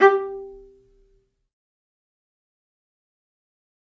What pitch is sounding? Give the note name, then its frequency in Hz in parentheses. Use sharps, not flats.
G4 (392 Hz)